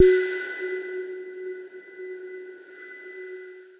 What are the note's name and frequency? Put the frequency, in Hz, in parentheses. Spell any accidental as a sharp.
F#4 (370 Hz)